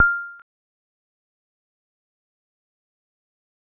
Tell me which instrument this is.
acoustic mallet percussion instrument